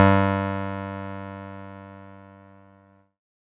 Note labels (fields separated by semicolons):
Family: keyboard; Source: electronic; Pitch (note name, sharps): G2; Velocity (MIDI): 50; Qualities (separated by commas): distorted